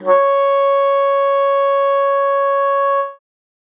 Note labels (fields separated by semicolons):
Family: reed; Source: acoustic; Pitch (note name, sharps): C#5; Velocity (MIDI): 75